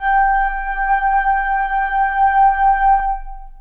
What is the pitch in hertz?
784 Hz